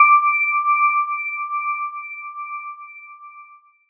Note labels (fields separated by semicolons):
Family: mallet percussion; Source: electronic; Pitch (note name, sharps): D6; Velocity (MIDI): 50; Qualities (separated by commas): bright, long release